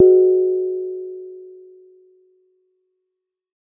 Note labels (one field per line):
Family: mallet percussion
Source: acoustic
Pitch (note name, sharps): F#4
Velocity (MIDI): 50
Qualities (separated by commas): reverb